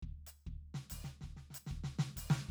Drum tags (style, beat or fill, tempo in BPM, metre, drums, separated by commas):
Brazilian baião, fill, 95 BPM, 4/4, percussion, snare, kick